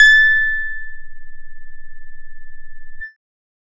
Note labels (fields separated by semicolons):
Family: bass; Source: synthesizer; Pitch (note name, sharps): A6; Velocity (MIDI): 25; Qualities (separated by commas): distorted, multiphonic, tempo-synced